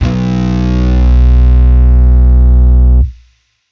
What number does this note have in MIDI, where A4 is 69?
35